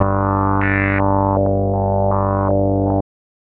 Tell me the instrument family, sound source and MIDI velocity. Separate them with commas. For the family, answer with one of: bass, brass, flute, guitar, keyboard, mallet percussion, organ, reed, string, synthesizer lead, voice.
bass, synthesizer, 25